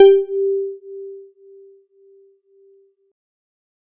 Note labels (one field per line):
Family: keyboard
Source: electronic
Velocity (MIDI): 50